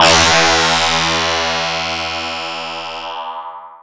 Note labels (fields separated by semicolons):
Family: mallet percussion; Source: electronic; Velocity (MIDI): 100; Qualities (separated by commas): bright, distorted, long release, non-linear envelope